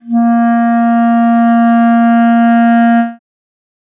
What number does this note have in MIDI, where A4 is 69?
58